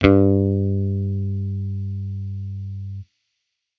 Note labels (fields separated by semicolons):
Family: bass; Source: electronic; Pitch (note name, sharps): G2; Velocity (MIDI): 25